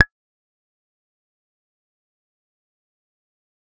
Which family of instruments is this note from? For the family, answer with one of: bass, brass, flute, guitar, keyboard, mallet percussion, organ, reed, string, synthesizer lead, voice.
bass